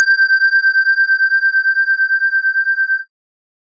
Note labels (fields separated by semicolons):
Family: organ; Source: electronic; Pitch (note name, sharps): G6; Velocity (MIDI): 75